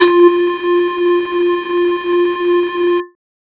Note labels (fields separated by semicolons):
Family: flute; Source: synthesizer; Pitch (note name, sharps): F4; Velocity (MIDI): 100; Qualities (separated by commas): distorted